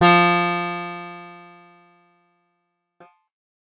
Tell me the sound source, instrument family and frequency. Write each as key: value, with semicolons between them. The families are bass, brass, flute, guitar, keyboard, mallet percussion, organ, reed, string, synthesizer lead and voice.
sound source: acoustic; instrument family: guitar; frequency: 174.6 Hz